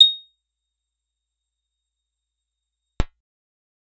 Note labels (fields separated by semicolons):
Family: guitar; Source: acoustic; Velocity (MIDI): 127; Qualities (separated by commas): percussive